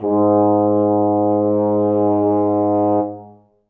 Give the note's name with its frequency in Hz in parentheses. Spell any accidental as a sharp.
G#2 (103.8 Hz)